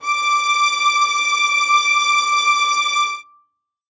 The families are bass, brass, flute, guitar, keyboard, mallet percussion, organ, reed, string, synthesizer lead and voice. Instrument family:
string